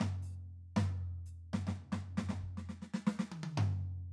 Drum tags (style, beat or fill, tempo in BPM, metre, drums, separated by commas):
jazz-funk, fill, 116 BPM, 4/4, closed hi-hat, hi-hat pedal, snare, high tom, floor tom, kick